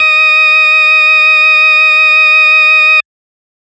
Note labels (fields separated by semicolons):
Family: organ; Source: electronic; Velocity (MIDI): 25; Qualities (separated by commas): distorted